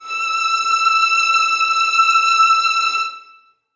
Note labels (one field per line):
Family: string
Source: acoustic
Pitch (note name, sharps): E6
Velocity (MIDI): 50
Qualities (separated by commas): bright, reverb